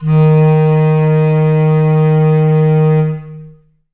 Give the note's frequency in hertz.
155.6 Hz